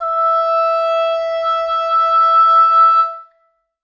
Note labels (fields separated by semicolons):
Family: reed; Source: acoustic; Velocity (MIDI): 75; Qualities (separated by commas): reverb